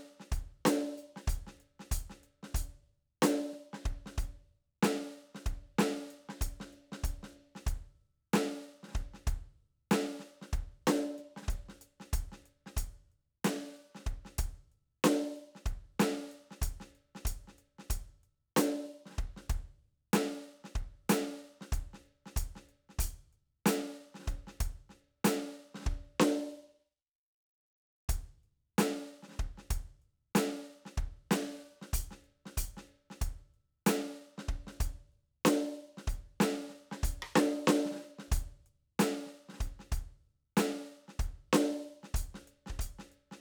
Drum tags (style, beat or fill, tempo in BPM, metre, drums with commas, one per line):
hip-hop
beat
94 BPM
4/4
closed hi-hat, snare, cross-stick, kick